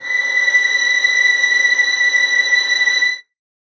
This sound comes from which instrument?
acoustic string instrument